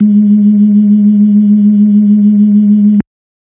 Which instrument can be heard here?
electronic organ